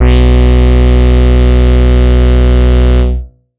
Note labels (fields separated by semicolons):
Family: bass; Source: synthesizer; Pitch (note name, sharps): B1; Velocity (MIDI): 100; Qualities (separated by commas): distorted